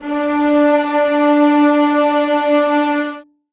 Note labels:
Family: string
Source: acoustic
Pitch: D4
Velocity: 25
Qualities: reverb

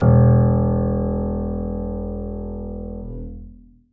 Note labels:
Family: keyboard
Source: acoustic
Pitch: E1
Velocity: 75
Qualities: reverb

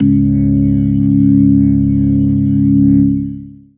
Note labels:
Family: organ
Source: electronic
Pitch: C#1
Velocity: 127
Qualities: distorted, long release

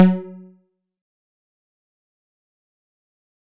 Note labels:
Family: bass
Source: synthesizer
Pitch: F#3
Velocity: 127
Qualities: fast decay, percussive

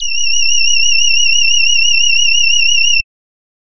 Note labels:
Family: voice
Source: synthesizer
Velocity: 25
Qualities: bright

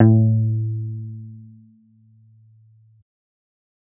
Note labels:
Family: bass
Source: synthesizer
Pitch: A2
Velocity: 75

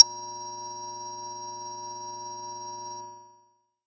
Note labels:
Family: bass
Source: synthesizer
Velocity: 50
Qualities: bright, multiphonic

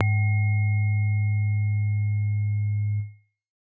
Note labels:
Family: keyboard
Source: acoustic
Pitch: G#2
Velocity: 50

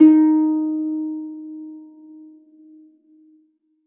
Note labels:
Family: string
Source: acoustic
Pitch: D#4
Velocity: 127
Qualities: reverb

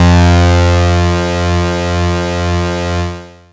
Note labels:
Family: bass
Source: synthesizer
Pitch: F2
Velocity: 50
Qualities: bright, distorted, long release

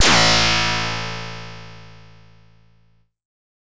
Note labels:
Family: bass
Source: synthesizer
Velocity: 127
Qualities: bright, distorted

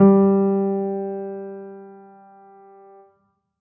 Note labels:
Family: keyboard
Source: acoustic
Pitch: G3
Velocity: 75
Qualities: reverb

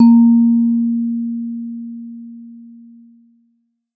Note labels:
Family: mallet percussion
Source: acoustic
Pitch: A#3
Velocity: 100

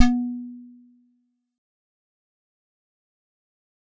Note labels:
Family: keyboard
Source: acoustic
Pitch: B3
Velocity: 25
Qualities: fast decay, percussive

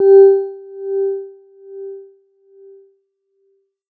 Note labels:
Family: mallet percussion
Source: electronic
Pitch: G4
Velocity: 75

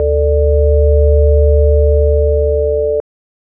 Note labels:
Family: organ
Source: electronic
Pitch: D2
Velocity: 127

